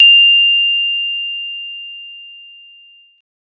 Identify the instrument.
acoustic mallet percussion instrument